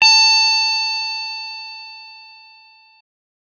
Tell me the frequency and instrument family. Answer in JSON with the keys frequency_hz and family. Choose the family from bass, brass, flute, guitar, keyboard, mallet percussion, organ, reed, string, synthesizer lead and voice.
{"frequency_hz": 880, "family": "keyboard"}